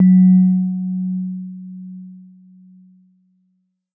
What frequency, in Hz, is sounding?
185 Hz